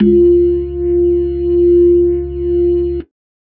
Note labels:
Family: organ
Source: electronic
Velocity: 75

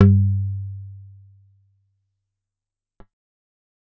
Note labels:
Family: guitar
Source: acoustic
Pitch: G2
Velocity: 25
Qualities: dark, fast decay

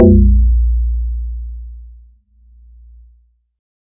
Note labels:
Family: guitar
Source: synthesizer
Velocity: 100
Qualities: dark

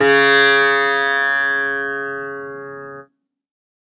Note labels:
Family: guitar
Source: acoustic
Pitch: C#3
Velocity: 75

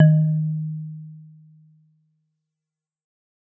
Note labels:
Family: mallet percussion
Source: acoustic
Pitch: D#3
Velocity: 50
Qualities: dark, fast decay, reverb

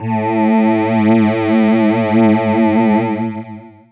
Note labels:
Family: voice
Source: synthesizer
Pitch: A2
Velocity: 75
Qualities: distorted, long release

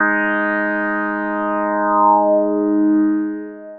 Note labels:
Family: synthesizer lead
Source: synthesizer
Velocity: 75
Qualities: long release

